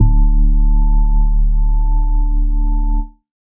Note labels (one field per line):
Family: organ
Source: electronic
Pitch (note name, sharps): D1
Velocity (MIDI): 25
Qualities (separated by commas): dark